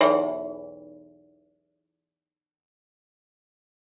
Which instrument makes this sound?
acoustic guitar